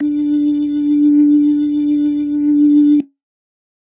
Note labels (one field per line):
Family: organ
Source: electronic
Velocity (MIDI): 50